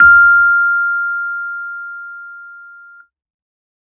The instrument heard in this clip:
electronic keyboard